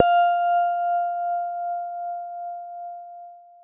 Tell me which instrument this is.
electronic guitar